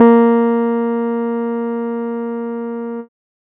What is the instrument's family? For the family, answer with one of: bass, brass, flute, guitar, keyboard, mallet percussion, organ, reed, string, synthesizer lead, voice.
keyboard